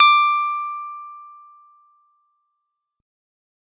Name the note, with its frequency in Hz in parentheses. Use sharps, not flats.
D6 (1175 Hz)